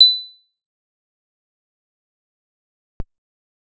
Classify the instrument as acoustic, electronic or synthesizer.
acoustic